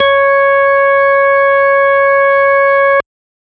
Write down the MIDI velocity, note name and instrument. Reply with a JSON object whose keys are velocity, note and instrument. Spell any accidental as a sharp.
{"velocity": 100, "note": "C#5", "instrument": "electronic organ"}